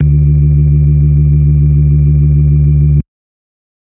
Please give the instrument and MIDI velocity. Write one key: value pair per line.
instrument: electronic organ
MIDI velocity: 75